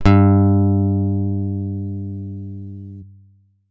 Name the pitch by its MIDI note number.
43